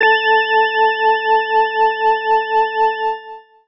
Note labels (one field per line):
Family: organ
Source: electronic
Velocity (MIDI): 75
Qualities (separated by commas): distorted